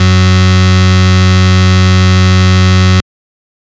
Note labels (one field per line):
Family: organ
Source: electronic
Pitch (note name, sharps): F#2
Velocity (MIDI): 127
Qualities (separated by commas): bright, distorted